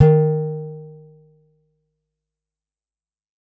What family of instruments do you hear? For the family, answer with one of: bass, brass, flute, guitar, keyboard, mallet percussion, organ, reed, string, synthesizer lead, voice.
guitar